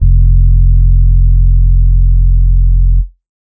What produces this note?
electronic keyboard